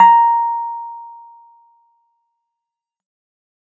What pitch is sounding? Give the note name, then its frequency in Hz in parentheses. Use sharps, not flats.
A#5 (932.3 Hz)